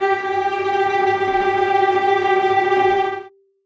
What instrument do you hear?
acoustic string instrument